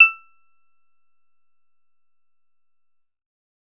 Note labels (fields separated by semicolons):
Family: bass; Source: synthesizer; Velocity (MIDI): 75; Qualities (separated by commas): percussive